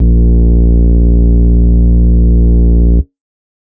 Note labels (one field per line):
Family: organ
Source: electronic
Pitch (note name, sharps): A#1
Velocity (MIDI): 100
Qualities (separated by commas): distorted